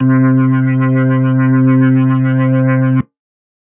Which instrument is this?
electronic organ